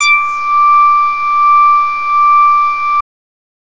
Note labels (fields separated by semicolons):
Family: bass; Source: synthesizer; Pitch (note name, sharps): D6; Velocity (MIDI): 127; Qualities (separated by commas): distorted